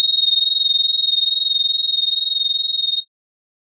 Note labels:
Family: organ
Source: electronic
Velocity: 100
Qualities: bright

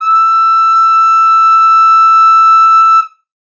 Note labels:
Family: flute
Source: acoustic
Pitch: E6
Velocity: 100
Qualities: bright

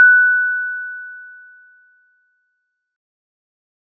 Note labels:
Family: mallet percussion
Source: acoustic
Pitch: F#6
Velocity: 50

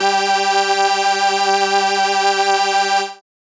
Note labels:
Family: keyboard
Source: synthesizer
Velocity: 50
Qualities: bright

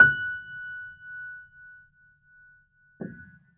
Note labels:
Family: keyboard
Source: acoustic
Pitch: F#6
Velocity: 25

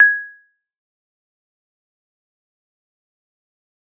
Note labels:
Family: mallet percussion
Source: acoustic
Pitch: G#6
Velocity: 25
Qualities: fast decay, percussive

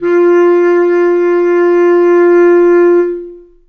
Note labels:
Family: reed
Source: acoustic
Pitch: F4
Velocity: 50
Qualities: long release, reverb

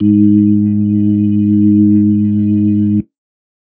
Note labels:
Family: organ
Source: electronic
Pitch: G#2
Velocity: 25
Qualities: dark

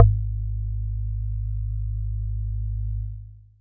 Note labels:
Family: mallet percussion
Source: acoustic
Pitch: G#1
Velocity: 100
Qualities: dark

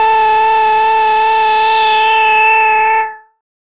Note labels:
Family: bass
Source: synthesizer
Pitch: A4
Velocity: 75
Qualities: bright, distorted, non-linear envelope

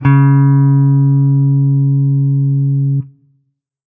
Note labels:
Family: guitar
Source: electronic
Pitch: C#3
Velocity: 50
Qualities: distorted

